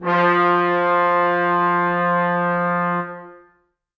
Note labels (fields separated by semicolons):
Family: brass; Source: acoustic; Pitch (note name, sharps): F3; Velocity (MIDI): 25; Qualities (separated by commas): reverb